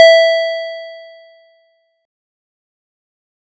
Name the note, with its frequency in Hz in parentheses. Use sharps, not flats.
E5 (659.3 Hz)